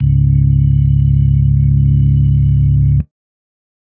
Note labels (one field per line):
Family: organ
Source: electronic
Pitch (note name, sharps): C#1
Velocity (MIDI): 100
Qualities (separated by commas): dark